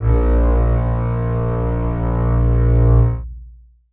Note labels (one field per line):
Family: string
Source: acoustic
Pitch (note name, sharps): A#1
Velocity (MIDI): 127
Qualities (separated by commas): long release, reverb